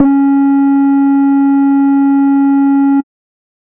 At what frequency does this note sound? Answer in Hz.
277.2 Hz